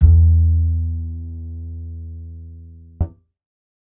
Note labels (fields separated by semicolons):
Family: bass; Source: acoustic; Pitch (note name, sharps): E2; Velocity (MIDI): 25; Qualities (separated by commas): dark